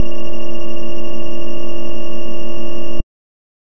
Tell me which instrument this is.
synthesizer bass